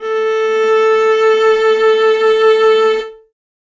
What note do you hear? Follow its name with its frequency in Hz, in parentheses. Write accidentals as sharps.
A4 (440 Hz)